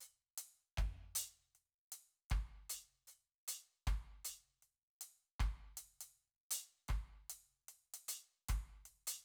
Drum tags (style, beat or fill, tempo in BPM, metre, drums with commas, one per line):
reggae
beat
78 BPM
4/4
closed hi-hat, hi-hat pedal, cross-stick, high tom, kick